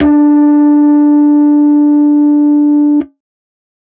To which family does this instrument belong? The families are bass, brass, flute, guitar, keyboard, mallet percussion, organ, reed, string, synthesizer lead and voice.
guitar